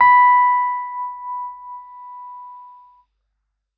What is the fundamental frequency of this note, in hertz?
987.8 Hz